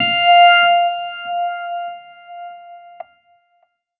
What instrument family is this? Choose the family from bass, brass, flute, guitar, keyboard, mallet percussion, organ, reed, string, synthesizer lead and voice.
keyboard